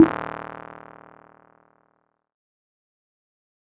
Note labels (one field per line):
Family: keyboard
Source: electronic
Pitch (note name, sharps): D#1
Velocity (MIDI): 25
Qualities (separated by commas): fast decay, percussive